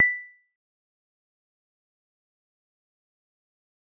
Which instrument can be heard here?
acoustic mallet percussion instrument